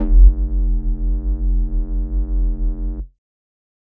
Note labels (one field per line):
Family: flute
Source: synthesizer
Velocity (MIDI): 50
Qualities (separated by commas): distorted